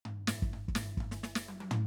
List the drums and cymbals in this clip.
snare, high tom, floor tom and kick